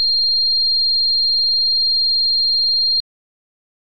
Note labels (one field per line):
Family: organ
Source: electronic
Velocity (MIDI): 25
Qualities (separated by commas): bright